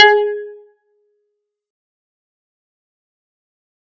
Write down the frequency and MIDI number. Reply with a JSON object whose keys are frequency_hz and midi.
{"frequency_hz": 415.3, "midi": 68}